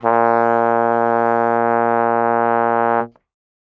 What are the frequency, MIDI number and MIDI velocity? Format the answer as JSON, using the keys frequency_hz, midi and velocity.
{"frequency_hz": 116.5, "midi": 46, "velocity": 50}